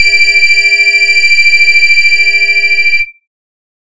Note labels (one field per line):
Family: bass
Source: synthesizer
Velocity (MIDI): 100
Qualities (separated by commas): bright, distorted